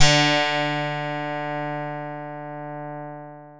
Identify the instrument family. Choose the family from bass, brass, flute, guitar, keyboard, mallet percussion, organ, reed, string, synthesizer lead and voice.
guitar